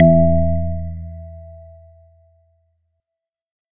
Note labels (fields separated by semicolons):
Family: organ; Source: electronic; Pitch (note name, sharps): E2; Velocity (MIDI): 50